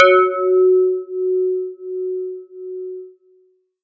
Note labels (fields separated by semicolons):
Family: guitar; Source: synthesizer; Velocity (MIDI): 75